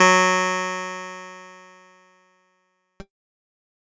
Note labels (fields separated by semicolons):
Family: keyboard; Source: electronic; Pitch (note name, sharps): F#3; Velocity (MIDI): 75; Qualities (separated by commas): bright